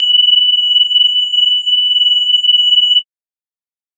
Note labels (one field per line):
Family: mallet percussion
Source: electronic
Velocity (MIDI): 75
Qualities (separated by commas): multiphonic, non-linear envelope